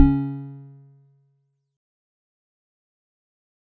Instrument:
acoustic mallet percussion instrument